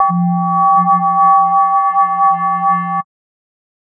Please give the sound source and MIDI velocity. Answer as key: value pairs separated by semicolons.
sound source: synthesizer; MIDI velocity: 50